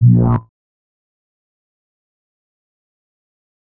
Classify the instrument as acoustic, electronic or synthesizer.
synthesizer